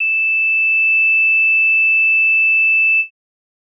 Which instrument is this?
synthesizer bass